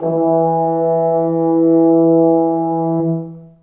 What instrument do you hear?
acoustic brass instrument